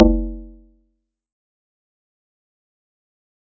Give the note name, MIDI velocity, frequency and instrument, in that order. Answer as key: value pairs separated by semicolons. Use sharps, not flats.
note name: F#1; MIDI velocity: 100; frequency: 46.25 Hz; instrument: acoustic mallet percussion instrument